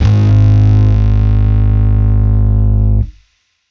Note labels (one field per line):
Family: bass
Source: electronic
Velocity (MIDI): 100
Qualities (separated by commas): bright, distorted